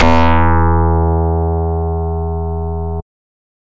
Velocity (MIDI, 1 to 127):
127